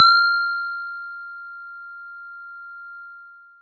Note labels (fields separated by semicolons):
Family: mallet percussion; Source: acoustic; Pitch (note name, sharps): F6; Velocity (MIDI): 127